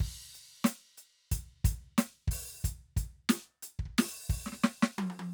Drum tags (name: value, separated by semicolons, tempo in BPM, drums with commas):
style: rock; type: beat; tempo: 90 BPM; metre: 4/4; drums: crash, closed hi-hat, open hi-hat, hi-hat pedal, snare, high tom, kick